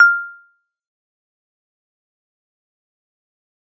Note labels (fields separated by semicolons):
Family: mallet percussion; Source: acoustic; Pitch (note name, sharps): F6; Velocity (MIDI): 75; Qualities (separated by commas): fast decay, percussive